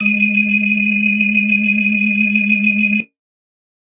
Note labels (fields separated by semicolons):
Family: organ; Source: electronic; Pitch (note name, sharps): G#3; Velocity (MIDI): 127